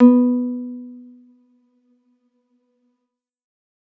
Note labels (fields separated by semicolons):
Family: keyboard; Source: electronic; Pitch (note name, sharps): B3; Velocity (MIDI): 127